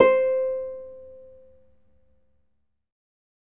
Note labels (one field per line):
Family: guitar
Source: acoustic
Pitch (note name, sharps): C5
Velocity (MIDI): 100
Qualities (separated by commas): reverb